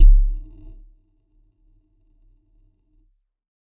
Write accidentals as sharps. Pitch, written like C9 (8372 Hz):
C#1 (34.65 Hz)